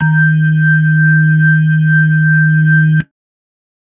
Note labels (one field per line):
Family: organ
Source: electronic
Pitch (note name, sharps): D#3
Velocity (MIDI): 100